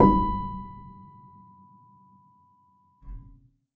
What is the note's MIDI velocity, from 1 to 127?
50